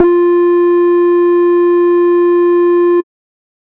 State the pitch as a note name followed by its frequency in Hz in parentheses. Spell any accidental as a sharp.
F4 (349.2 Hz)